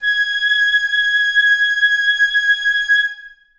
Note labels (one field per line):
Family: reed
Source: acoustic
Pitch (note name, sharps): G#6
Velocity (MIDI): 50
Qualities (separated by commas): reverb